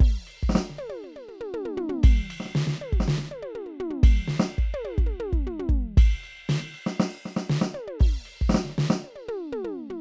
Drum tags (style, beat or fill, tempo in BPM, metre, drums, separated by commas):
rock, beat, 120 BPM, 4/4, crash, ride, open hi-hat, snare, high tom, mid tom, floor tom, kick